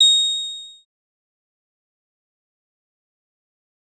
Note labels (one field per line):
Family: synthesizer lead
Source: synthesizer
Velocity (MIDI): 25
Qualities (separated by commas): bright, distorted, fast decay